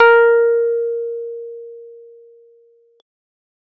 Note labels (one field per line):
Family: keyboard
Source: electronic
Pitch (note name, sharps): A#4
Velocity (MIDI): 100